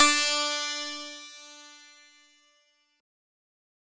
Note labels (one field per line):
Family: synthesizer lead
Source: synthesizer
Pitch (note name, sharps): D4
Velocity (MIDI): 127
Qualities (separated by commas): bright, distorted